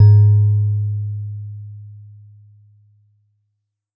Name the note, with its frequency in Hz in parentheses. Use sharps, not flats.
G#2 (103.8 Hz)